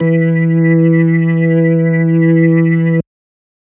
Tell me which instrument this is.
electronic organ